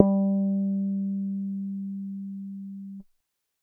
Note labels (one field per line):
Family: bass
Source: synthesizer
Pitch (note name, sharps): G3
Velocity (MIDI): 100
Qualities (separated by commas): dark, reverb